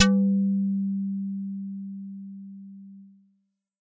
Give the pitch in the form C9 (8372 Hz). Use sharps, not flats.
G3 (196 Hz)